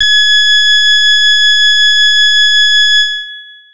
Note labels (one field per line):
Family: keyboard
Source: electronic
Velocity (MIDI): 50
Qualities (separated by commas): bright, distorted, long release